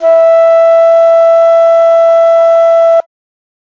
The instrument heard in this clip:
acoustic flute